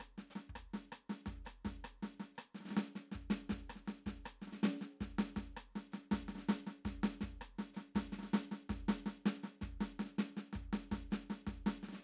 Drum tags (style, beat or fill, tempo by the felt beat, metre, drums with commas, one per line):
Venezuelan merengue
beat
324 eighth notes per minute
5/8
hi-hat pedal, snare, cross-stick, kick